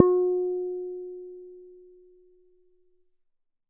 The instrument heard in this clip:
synthesizer bass